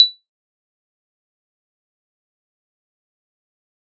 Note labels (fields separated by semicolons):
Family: keyboard; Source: electronic; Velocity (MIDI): 50; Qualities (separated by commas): bright, fast decay, percussive